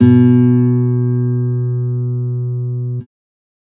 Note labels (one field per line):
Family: guitar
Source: electronic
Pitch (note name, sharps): B2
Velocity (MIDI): 75